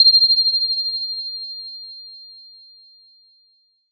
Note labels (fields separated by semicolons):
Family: mallet percussion; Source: acoustic; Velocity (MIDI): 100; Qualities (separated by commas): bright, multiphonic